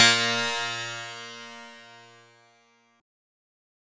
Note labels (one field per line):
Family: synthesizer lead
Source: synthesizer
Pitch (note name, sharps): A#2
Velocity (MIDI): 127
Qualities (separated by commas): bright, distorted